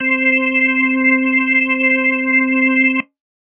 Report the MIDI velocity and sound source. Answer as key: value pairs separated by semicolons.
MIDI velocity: 50; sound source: electronic